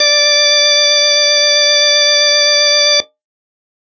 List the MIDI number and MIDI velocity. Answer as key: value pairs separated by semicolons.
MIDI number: 74; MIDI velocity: 75